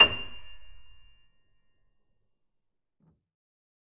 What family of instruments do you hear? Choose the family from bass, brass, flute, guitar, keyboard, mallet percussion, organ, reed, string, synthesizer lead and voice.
keyboard